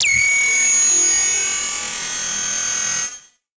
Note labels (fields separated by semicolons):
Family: synthesizer lead; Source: synthesizer; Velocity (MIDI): 50; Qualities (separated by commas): bright, distorted, multiphonic, non-linear envelope